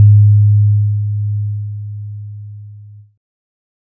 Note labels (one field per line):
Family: keyboard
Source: electronic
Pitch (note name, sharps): G#2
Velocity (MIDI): 25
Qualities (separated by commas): dark